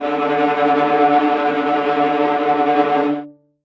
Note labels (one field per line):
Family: string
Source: acoustic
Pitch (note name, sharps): D3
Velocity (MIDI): 50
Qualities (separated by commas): non-linear envelope, reverb